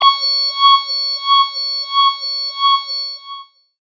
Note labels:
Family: voice; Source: synthesizer; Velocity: 25; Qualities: long release, non-linear envelope, tempo-synced

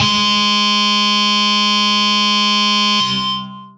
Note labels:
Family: guitar; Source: electronic; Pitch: G#3; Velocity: 100; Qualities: bright, distorted, long release

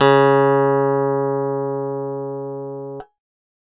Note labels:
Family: keyboard; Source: electronic; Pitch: C#3; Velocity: 75

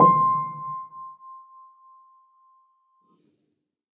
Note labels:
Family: keyboard; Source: acoustic; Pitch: C6; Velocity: 25; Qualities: reverb

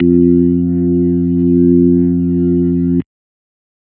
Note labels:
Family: organ; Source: electronic; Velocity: 100

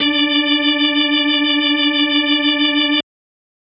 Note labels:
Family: organ; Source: electronic; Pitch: D4; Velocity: 127

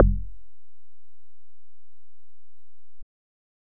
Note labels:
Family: bass; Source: synthesizer; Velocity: 25

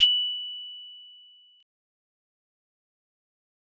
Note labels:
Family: mallet percussion; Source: acoustic; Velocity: 25; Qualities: bright, fast decay, percussive

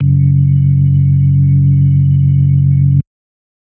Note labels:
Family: organ; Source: electronic; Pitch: F#1; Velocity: 127; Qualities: dark

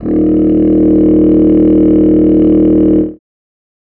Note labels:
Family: reed; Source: acoustic; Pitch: D#1; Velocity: 25

